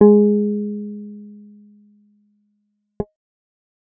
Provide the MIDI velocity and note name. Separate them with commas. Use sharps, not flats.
50, G#3